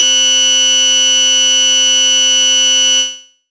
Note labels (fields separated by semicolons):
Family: bass; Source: synthesizer; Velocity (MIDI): 50; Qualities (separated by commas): bright, distorted